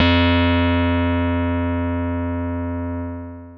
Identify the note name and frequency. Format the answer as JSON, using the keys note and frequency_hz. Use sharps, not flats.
{"note": "F2", "frequency_hz": 87.31}